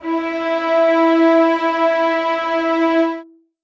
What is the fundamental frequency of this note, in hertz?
329.6 Hz